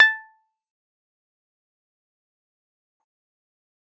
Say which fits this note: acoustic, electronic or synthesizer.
electronic